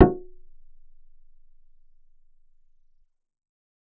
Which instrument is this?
synthesizer bass